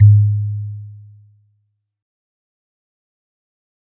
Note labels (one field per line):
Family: mallet percussion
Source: acoustic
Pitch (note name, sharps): G#2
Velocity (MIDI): 50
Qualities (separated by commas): dark, fast decay